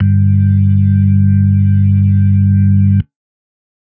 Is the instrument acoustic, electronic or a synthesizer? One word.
electronic